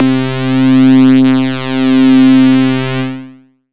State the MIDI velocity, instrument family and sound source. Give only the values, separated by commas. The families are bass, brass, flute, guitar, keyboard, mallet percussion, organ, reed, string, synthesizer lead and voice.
127, bass, synthesizer